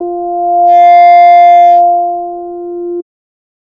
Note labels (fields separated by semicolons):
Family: bass; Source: synthesizer; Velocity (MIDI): 25; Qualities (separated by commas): distorted